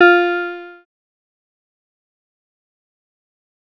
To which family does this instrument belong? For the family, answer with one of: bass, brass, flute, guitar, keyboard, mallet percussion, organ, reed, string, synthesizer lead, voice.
synthesizer lead